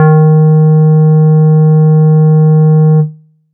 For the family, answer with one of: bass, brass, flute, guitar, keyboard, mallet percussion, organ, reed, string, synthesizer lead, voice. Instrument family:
bass